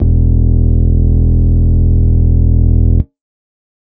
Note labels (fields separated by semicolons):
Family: organ; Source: electronic; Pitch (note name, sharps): E1; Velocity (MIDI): 75